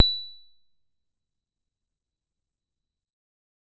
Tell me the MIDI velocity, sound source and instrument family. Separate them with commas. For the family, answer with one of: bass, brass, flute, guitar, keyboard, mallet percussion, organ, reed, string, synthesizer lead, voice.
25, electronic, keyboard